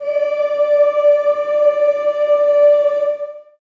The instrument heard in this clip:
acoustic voice